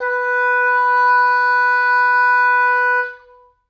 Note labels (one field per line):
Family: reed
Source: acoustic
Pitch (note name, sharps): B4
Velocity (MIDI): 50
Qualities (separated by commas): reverb